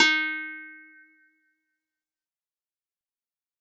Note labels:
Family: guitar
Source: acoustic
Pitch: D#4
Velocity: 100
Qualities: fast decay

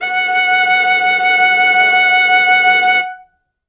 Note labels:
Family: string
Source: acoustic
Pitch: F#5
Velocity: 75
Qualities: reverb

